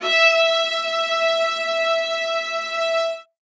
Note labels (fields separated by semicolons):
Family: string; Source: acoustic; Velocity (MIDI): 127; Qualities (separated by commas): reverb